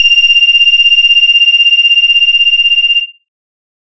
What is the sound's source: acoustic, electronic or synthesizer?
synthesizer